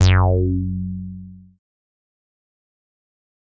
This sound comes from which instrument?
synthesizer bass